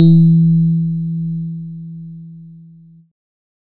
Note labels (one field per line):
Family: keyboard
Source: electronic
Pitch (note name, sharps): E3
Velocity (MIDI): 100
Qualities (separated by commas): distorted